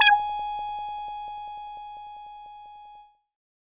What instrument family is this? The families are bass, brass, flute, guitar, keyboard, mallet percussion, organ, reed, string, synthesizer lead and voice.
bass